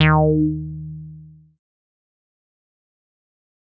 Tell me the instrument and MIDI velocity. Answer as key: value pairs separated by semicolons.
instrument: synthesizer bass; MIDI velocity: 50